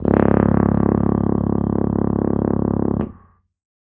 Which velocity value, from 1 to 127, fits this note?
100